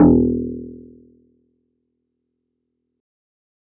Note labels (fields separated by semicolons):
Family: guitar; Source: synthesizer; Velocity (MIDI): 75